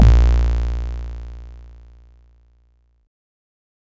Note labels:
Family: bass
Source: synthesizer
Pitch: A#1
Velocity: 75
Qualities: bright, distorted

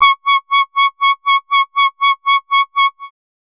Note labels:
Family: bass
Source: synthesizer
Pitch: C#6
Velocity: 25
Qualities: bright, distorted, tempo-synced

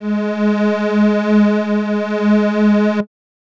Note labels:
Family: reed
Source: acoustic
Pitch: G#3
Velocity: 75

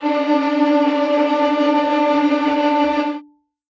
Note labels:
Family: string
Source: acoustic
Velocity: 50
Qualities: bright, non-linear envelope, reverb

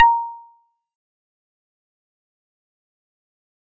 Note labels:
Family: mallet percussion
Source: acoustic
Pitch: A#5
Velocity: 75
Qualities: fast decay, percussive

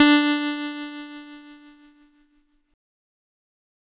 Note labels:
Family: keyboard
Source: electronic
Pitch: D4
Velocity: 25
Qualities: bright, distorted

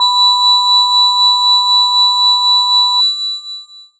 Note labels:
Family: mallet percussion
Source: electronic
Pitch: B5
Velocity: 25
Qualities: bright, long release

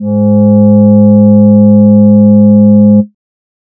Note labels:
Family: voice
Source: synthesizer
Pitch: G#2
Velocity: 127

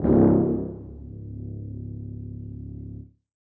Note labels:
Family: brass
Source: acoustic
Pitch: C#1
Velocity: 50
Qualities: bright, reverb

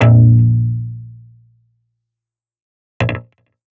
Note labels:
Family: guitar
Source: electronic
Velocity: 75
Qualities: distorted, fast decay

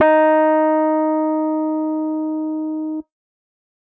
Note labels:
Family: keyboard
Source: electronic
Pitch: D#4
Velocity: 127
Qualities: dark

